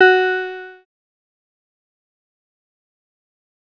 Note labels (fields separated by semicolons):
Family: synthesizer lead; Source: synthesizer; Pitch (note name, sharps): F#4; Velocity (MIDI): 50; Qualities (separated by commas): distorted, fast decay